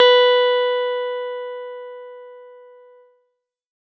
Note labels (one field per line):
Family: keyboard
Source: electronic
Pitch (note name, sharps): B4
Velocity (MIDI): 127